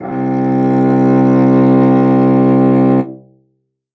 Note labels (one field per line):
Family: string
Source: acoustic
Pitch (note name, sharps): C2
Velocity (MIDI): 75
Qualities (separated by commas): reverb